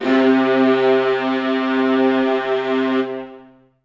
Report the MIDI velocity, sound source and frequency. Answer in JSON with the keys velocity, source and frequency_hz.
{"velocity": 127, "source": "acoustic", "frequency_hz": 130.8}